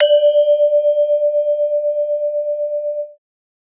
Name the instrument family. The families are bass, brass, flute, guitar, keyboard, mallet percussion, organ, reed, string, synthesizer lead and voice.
mallet percussion